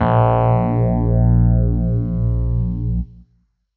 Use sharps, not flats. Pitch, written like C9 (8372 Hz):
A#1 (58.27 Hz)